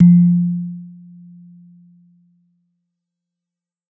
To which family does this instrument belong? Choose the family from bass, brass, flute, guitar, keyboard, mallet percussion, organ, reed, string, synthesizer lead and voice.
mallet percussion